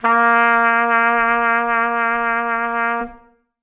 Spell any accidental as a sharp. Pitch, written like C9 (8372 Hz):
A#3 (233.1 Hz)